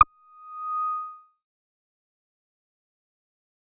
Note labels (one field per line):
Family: bass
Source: synthesizer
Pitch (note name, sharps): D#6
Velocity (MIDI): 50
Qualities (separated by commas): fast decay